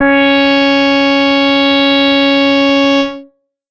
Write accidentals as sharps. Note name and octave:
C#4